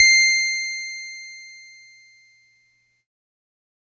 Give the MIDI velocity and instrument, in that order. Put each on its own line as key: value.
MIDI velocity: 25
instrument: electronic keyboard